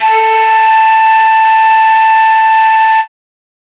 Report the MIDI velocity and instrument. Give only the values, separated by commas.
25, acoustic flute